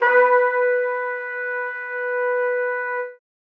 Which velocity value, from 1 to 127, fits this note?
50